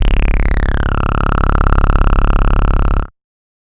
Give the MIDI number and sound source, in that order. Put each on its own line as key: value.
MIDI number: 13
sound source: synthesizer